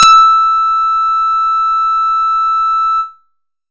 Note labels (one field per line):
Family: bass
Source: synthesizer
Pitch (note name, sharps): E6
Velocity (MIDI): 127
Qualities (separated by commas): distorted, tempo-synced